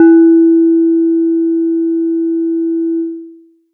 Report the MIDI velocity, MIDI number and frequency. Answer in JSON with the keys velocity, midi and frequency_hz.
{"velocity": 75, "midi": 64, "frequency_hz": 329.6}